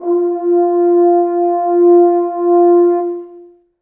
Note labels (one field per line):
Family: brass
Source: acoustic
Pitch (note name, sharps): F4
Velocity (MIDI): 25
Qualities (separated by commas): long release, reverb